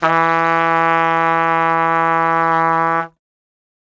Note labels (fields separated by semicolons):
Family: brass; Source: acoustic; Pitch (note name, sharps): E3; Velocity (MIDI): 25